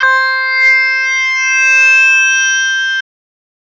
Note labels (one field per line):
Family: voice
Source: synthesizer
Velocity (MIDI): 25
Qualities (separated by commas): bright, distorted